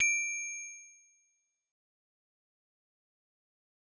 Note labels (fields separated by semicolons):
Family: mallet percussion; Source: acoustic; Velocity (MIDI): 50; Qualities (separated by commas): bright, fast decay